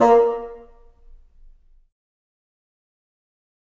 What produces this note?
acoustic reed instrument